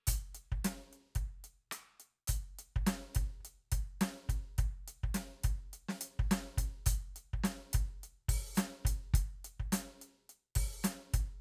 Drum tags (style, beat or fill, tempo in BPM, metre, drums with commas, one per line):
rock
beat
105 BPM
4/4
closed hi-hat, open hi-hat, hi-hat pedal, snare, cross-stick, kick